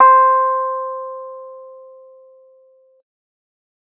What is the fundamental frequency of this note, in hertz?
523.3 Hz